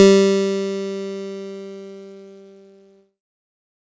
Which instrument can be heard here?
electronic keyboard